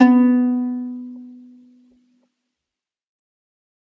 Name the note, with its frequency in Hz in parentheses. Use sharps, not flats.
B3 (246.9 Hz)